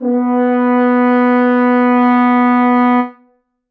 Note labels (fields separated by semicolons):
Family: brass; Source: acoustic; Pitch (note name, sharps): B3; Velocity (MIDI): 100; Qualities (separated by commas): reverb